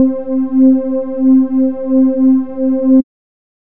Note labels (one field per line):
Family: bass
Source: synthesizer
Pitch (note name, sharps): C4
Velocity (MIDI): 50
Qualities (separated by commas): dark